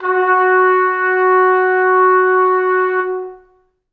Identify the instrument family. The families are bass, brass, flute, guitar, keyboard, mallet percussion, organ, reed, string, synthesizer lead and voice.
brass